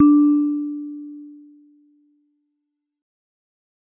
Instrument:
acoustic mallet percussion instrument